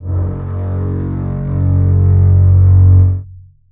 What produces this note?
acoustic string instrument